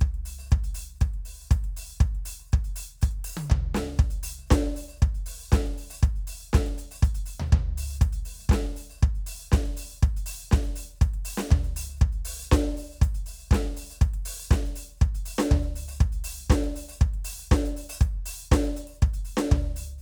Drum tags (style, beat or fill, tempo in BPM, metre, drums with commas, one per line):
disco
beat
120 BPM
4/4
closed hi-hat, open hi-hat, hi-hat pedal, snare, high tom, floor tom, kick